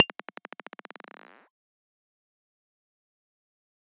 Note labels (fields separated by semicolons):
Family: guitar; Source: electronic; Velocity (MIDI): 75; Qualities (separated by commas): fast decay